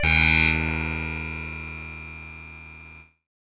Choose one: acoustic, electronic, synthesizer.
synthesizer